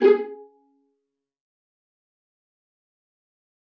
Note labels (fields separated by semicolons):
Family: string; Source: acoustic; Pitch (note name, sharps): G#4; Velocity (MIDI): 75; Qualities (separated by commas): fast decay, percussive, reverb